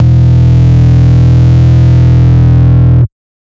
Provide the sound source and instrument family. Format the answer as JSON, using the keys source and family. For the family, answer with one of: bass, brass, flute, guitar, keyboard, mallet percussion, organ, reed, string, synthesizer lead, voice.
{"source": "synthesizer", "family": "bass"}